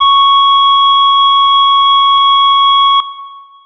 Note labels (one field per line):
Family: organ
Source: electronic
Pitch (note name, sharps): C#6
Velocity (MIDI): 127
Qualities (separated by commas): long release